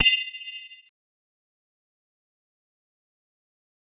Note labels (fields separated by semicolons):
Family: mallet percussion; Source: synthesizer; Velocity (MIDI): 75; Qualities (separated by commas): fast decay, multiphonic